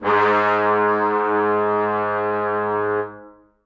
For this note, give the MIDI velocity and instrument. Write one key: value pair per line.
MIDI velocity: 75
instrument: acoustic brass instrument